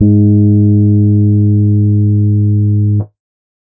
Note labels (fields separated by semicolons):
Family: keyboard; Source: electronic; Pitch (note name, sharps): G#2; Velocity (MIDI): 50; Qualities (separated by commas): dark